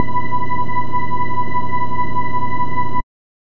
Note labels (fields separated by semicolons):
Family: bass; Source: synthesizer; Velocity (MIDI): 100